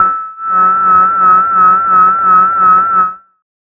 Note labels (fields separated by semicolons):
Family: bass; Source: synthesizer; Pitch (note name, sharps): E6; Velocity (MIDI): 25; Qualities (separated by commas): tempo-synced